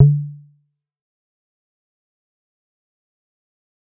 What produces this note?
synthesizer bass